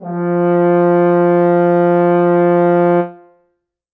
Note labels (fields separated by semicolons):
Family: brass; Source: acoustic; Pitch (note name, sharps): F3; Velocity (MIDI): 100; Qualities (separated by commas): reverb